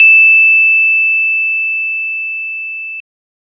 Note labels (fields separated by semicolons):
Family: organ; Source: electronic; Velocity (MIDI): 75; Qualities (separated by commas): bright